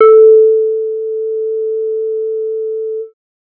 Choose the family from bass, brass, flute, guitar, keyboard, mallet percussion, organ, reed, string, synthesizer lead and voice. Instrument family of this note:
bass